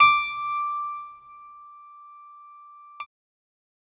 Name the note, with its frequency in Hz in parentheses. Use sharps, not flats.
D6 (1175 Hz)